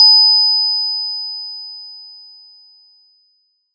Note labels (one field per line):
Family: mallet percussion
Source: acoustic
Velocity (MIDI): 25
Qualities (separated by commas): bright